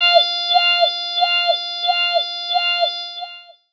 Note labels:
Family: voice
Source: synthesizer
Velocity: 50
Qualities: long release, non-linear envelope, tempo-synced

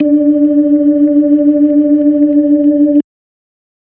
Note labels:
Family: organ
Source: electronic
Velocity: 100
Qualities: dark

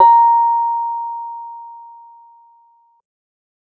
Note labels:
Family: keyboard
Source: electronic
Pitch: A#5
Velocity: 50

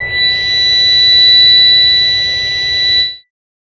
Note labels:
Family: bass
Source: synthesizer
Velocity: 127

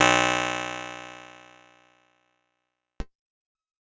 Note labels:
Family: keyboard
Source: electronic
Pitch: B1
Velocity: 25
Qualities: bright, fast decay

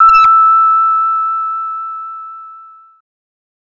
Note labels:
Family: bass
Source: synthesizer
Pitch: E6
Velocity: 100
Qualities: distorted

